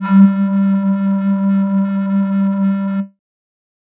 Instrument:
synthesizer flute